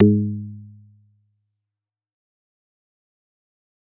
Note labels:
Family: bass; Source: synthesizer; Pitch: G#2; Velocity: 127; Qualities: dark, fast decay, percussive

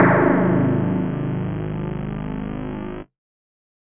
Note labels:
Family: mallet percussion; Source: electronic; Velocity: 100

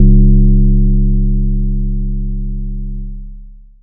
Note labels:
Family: mallet percussion; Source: acoustic; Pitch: C#1; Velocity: 50; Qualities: distorted, long release

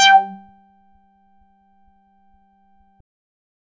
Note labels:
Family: bass; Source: synthesizer; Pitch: G5; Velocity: 75; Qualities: distorted, percussive

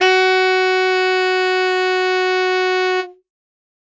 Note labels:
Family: reed; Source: acoustic; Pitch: F#4; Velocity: 127; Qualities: bright

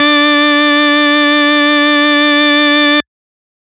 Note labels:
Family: organ; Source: electronic; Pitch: D4; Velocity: 25; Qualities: distorted

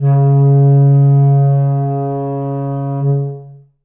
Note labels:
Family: reed; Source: acoustic; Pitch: C#3; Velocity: 50; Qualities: dark, long release, reverb

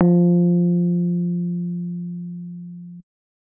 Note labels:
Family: keyboard; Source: electronic; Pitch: F3; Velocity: 75; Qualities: dark

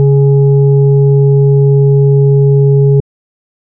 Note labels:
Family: organ; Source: electronic; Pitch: C#3; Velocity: 75; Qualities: dark

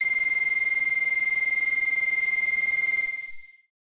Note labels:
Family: bass; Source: synthesizer; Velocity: 127; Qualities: distorted, long release, multiphonic

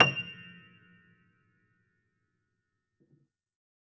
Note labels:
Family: keyboard; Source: acoustic; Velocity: 127; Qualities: fast decay, percussive, reverb

